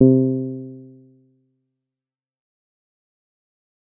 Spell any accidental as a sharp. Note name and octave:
C3